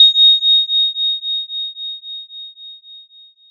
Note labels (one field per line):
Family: mallet percussion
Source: electronic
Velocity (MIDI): 127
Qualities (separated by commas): bright, multiphonic